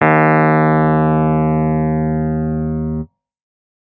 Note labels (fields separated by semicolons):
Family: keyboard; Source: electronic; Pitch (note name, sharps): D#2; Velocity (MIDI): 127; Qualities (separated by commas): distorted